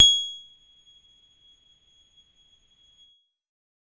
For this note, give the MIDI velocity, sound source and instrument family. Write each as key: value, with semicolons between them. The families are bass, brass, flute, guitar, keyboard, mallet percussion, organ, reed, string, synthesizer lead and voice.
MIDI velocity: 127; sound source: electronic; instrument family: keyboard